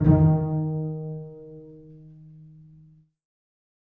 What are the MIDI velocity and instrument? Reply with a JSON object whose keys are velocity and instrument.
{"velocity": 127, "instrument": "acoustic string instrument"}